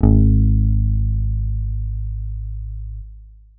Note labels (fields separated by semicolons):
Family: guitar; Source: electronic; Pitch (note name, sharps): G#1; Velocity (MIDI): 25; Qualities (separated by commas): long release